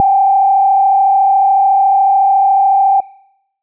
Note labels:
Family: bass; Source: synthesizer; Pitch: G5; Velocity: 50

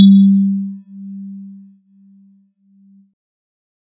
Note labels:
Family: keyboard; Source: synthesizer; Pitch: G3; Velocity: 127

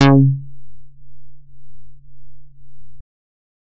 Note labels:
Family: bass; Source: synthesizer; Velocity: 127; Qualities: distorted

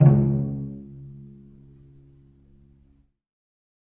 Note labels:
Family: string; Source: acoustic; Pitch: C#2; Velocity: 100; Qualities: dark, reverb

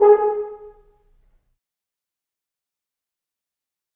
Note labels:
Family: brass; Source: acoustic; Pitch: G#4; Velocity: 25; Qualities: fast decay, percussive, reverb

